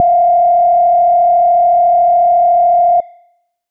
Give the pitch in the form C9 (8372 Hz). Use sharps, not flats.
F5 (698.5 Hz)